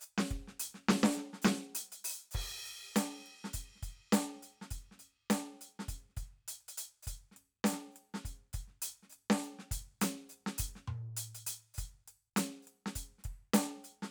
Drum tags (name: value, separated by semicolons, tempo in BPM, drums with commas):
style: New Orleans funk; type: beat; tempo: 102 BPM; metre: 4/4; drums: crash, closed hi-hat, hi-hat pedal, snare, mid tom, kick